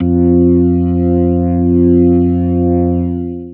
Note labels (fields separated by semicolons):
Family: organ; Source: electronic; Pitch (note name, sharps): F2; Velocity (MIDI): 50; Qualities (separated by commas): distorted, long release